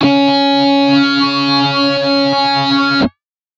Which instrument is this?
electronic guitar